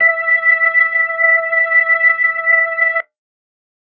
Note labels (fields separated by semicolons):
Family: organ; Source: electronic; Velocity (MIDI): 75